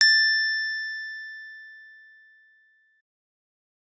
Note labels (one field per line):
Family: keyboard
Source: electronic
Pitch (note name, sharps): A6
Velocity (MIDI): 100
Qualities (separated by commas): bright